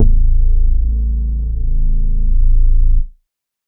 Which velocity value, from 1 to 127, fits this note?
75